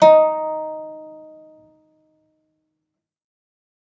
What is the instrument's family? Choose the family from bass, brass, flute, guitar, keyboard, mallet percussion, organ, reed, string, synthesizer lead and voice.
guitar